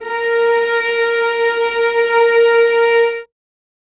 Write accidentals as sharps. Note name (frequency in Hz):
A#4 (466.2 Hz)